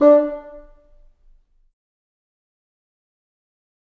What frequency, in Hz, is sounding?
293.7 Hz